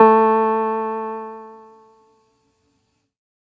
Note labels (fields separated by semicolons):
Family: keyboard; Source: electronic; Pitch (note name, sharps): A3; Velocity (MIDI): 50